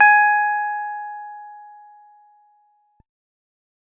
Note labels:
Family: guitar; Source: electronic; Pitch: G#5; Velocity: 25

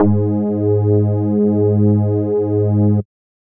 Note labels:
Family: bass; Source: synthesizer; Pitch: G#2; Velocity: 75

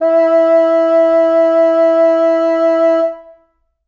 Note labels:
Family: reed; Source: acoustic; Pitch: E4; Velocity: 127; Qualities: reverb

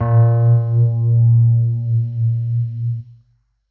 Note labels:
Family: keyboard; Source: electronic; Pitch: A#2; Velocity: 75; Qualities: distorted

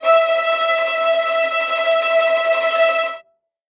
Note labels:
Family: string; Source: acoustic; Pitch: E5; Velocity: 127; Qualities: bright, non-linear envelope, reverb

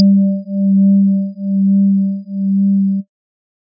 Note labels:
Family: organ; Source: electronic; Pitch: G3; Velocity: 100; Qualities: dark

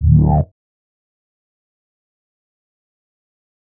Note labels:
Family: bass; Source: synthesizer; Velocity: 75; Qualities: distorted, fast decay

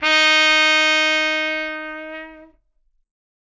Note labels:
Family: brass; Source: acoustic; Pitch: D#4; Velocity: 127; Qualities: bright

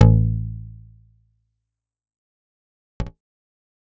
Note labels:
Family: bass; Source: synthesizer; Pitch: A1; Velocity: 127; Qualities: fast decay

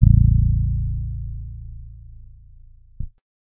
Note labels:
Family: bass; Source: synthesizer; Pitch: A0; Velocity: 50; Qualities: dark

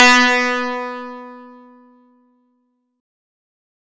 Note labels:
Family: guitar; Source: acoustic; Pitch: B3; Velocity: 127; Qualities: bright, distorted

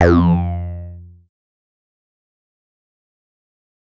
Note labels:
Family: bass; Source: synthesizer; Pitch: F2; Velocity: 75; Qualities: distorted, fast decay

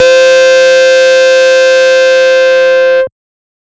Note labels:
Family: bass; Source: synthesizer; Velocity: 50; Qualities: bright, distorted, multiphonic

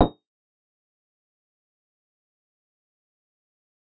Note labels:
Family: keyboard; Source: synthesizer; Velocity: 25; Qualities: fast decay, percussive

